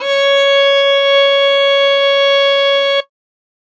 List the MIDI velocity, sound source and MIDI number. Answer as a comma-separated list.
25, acoustic, 73